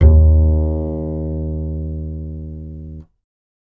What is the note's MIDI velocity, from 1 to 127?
75